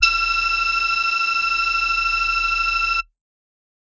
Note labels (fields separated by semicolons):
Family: voice; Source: synthesizer; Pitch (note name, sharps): E6; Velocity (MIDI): 75; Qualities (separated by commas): multiphonic